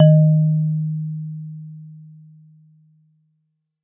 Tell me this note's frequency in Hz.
155.6 Hz